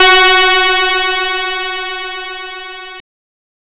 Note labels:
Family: guitar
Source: synthesizer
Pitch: F#4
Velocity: 100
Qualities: bright, distorted

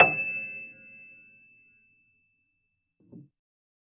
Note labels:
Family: keyboard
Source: acoustic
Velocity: 25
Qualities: reverb

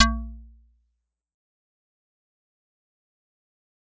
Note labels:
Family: mallet percussion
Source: acoustic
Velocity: 50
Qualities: fast decay, percussive

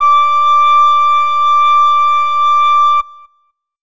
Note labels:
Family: flute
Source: acoustic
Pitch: D6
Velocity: 127

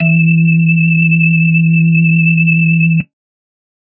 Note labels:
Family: organ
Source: electronic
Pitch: E3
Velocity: 75

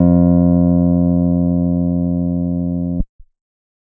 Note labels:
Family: keyboard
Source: electronic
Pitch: F2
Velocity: 75

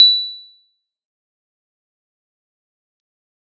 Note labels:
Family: keyboard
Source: electronic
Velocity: 127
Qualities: bright, fast decay, percussive

